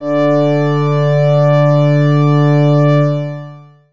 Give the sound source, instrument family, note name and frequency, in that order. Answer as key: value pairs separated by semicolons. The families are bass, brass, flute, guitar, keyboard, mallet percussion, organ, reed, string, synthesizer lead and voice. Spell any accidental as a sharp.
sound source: electronic; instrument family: organ; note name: D3; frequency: 146.8 Hz